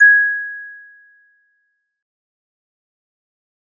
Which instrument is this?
acoustic mallet percussion instrument